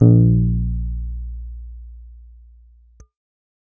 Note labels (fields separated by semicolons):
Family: keyboard; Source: electronic; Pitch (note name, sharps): A#1; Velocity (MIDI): 100